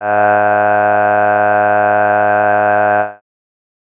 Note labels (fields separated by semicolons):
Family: voice; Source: synthesizer; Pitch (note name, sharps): G#2; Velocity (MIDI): 25; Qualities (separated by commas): bright